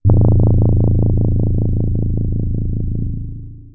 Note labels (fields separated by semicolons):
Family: keyboard; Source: electronic; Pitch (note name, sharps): A0; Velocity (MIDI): 25; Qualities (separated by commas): dark, distorted, long release